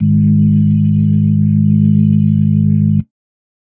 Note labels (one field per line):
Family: organ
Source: electronic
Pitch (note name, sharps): G#1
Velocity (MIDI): 50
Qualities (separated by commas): dark